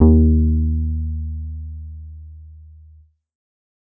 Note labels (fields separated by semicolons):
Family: bass; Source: synthesizer; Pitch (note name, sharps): D#2; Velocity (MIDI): 75; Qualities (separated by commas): dark